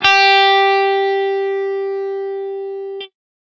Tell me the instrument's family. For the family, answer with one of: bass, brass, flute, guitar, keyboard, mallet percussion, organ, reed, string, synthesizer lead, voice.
guitar